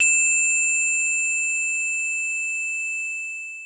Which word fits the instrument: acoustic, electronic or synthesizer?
acoustic